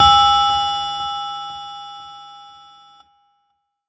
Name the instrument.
electronic keyboard